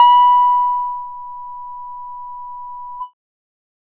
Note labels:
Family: bass; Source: synthesizer; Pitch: B5; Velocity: 100; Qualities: distorted

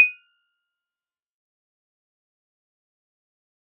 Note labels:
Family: mallet percussion; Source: acoustic; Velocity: 75; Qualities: bright, fast decay, percussive

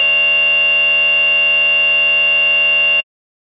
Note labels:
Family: bass; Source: synthesizer; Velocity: 25; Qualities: bright, distorted

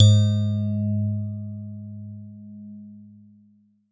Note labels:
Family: mallet percussion; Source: acoustic; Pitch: G#2; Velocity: 100

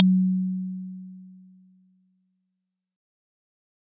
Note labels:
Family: mallet percussion; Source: acoustic; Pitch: F#3; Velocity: 100; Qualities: bright, fast decay

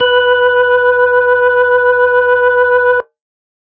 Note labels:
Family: organ; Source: electronic; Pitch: B4; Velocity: 50

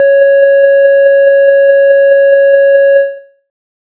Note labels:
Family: bass; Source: synthesizer; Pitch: C#5; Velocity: 75

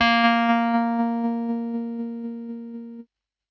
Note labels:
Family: keyboard; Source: electronic; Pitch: A#3; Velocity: 127; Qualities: distorted, tempo-synced

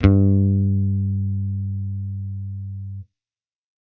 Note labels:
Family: bass; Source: electronic; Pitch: G2; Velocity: 127

